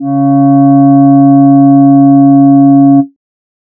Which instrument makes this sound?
synthesizer voice